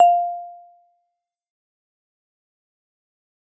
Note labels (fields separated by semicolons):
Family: mallet percussion; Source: acoustic; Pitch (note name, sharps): F5; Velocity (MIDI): 127; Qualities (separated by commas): fast decay, percussive